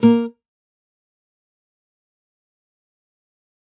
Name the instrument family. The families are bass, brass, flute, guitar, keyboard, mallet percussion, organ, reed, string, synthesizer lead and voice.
guitar